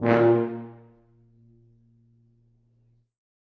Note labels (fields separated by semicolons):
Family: brass; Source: acoustic; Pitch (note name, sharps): A#2; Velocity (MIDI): 75; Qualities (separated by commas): reverb